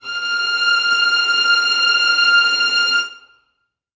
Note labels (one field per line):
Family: string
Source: acoustic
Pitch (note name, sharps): F6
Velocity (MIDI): 25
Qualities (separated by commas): bright, reverb